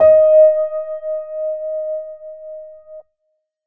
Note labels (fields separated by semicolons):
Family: keyboard; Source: electronic; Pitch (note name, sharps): D#5; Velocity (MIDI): 50; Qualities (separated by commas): dark